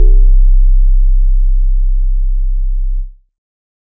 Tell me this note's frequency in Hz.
32.7 Hz